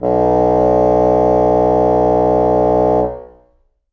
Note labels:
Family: reed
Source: acoustic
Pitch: B1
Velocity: 100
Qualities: reverb

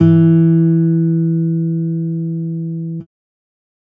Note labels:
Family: guitar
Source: electronic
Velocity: 25

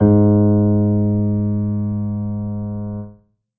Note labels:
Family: keyboard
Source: acoustic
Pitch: G#2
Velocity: 25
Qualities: reverb

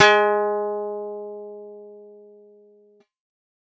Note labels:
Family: guitar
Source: synthesizer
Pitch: G#3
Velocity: 50

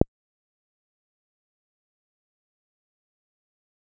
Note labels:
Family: guitar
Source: electronic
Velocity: 75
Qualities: fast decay, percussive

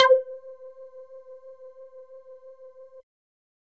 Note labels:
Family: bass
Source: synthesizer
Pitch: C5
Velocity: 75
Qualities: percussive

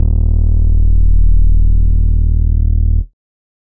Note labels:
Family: bass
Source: synthesizer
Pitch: D#1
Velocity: 100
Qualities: distorted

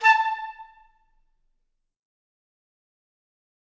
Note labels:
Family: reed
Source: acoustic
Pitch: A5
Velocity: 75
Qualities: fast decay, percussive, reverb

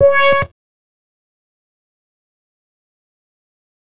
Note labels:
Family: bass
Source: synthesizer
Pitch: C#5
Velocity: 25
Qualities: fast decay

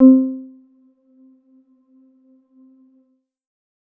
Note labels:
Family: keyboard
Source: electronic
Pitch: C4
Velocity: 100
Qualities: dark, percussive, reverb

